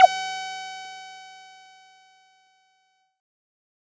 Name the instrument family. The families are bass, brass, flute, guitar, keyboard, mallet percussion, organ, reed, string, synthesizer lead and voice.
bass